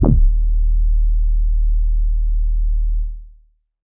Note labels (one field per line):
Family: bass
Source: synthesizer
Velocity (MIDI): 25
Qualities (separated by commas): distorted, tempo-synced